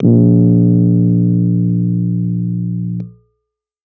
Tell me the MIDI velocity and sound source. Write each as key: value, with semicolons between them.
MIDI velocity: 100; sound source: electronic